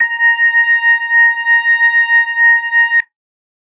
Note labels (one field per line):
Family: organ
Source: electronic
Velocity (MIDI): 25